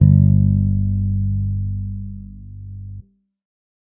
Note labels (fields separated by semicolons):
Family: bass; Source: electronic; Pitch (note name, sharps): G1; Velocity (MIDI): 50